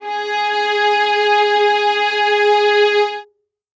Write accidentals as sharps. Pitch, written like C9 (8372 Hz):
G#4 (415.3 Hz)